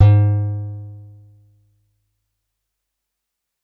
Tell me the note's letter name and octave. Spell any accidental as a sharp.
G#2